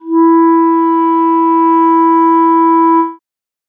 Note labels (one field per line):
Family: reed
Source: acoustic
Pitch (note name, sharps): E4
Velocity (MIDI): 25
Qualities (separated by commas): dark